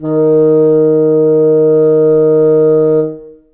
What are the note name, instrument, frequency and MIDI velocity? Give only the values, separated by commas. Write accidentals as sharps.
D#3, acoustic reed instrument, 155.6 Hz, 25